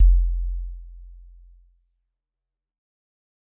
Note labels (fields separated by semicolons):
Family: mallet percussion; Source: acoustic; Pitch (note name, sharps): F1; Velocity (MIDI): 75; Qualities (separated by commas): dark, fast decay